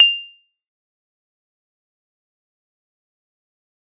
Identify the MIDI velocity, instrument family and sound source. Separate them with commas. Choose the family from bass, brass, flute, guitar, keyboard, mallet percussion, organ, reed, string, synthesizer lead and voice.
100, mallet percussion, acoustic